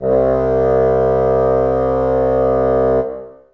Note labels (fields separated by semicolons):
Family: reed; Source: acoustic; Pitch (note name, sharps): C2; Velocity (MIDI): 75; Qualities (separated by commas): reverb